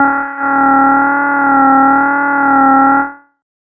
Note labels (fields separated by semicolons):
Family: bass; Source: synthesizer; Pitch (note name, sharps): C#4; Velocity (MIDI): 127; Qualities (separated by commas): distorted, tempo-synced